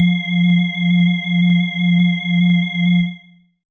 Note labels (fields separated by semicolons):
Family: mallet percussion; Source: electronic; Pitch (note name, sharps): F3; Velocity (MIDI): 127; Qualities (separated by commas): bright, distorted, multiphonic